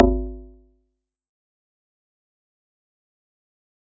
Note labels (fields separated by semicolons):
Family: mallet percussion; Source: acoustic; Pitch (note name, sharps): G#1; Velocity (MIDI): 127; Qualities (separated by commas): fast decay, percussive